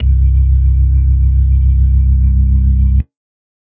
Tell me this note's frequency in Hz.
32.7 Hz